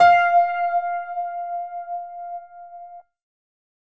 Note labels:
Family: keyboard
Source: electronic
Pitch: F5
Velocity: 127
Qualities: reverb

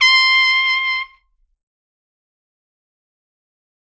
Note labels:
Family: brass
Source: acoustic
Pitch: C6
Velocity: 75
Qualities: bright, fast decay

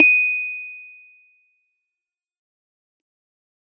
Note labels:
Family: keyboard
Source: electronic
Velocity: 75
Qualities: fast decay

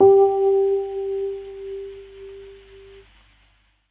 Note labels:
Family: keyboard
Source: electronic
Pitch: G4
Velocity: 25

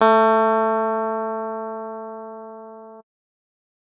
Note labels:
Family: keyboard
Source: electronic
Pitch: A3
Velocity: 100

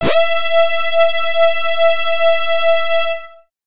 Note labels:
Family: bass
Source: synthesizer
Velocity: 127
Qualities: bright, distorted

